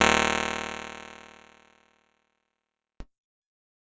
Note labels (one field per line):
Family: keyboard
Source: electronic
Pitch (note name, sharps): D#1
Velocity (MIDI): 127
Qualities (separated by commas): bright, fast decay